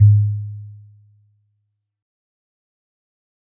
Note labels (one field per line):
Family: mallet percussion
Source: acoustic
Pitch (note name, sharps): G#2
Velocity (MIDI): 25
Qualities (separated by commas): dark, fast decay, percussive